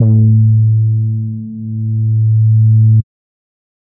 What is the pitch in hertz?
110 Hz